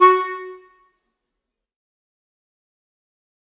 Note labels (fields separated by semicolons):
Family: reed; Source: acoustic; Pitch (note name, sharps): F#4; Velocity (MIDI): 75; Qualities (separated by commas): fast decay, percussive, reverb